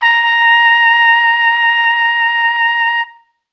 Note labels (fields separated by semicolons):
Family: brass; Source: acoustic; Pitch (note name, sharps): A#5; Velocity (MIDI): 25